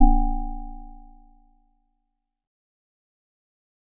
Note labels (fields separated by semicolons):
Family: mallet percussion; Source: synthesizer; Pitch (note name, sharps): A0; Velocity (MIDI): 25; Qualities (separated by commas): fast decay, multiphonic